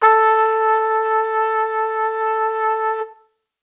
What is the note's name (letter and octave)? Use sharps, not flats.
A4